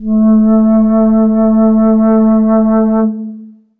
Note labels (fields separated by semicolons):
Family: flute; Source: acoustic; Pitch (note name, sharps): A3; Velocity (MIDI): 50; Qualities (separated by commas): dark, long release, reverb